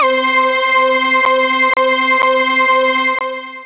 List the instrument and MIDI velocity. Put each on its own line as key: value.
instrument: synthesizer lead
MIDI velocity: 75